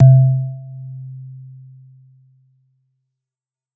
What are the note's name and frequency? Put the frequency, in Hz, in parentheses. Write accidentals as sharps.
C3 (130.8 Hz)